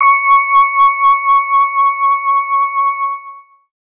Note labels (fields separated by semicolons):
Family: organ; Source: electronic; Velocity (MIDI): 100; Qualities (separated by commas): long release